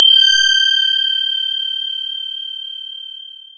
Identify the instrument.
electronic mallet percussion instrument